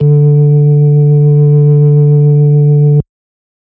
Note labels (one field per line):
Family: organ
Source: electronic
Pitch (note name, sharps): D3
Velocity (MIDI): 127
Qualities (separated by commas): distorted